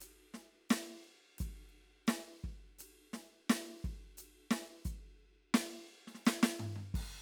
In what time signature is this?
4/4